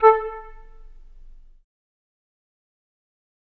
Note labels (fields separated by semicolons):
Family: flute; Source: acoustic; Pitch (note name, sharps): A4; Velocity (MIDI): 25; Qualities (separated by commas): fast decay, percussive, reverb